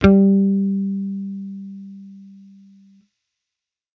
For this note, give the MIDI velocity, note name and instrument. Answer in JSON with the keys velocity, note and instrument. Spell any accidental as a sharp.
{"velocity": 50, "note": "G3", "instrument": "electronic bass"}